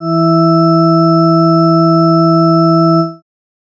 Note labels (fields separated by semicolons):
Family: organ; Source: electronic; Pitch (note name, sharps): E3; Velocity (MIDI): 50